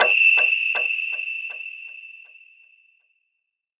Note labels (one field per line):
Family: synthesizer lead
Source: synthesizer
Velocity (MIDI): 100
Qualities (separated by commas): bright, non-linear envelope, reverb